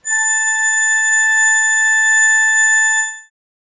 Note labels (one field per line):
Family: organ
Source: acoustic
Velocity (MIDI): 127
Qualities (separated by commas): reverb